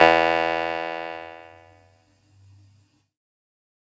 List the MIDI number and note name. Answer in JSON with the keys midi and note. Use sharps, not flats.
{"midi": 40, "note": "E2"}